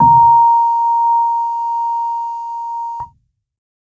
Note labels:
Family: keyboard; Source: electronic; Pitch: A#5; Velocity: 25

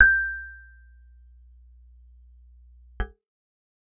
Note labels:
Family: guitar; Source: acoustic; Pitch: G6; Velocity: 100; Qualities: percussive

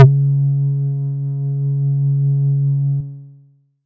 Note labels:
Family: bass; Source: synthesizer; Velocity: 25; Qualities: multiphonic

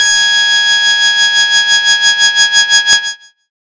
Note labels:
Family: bass; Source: synthesizer; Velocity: 127; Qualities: bright, distorted

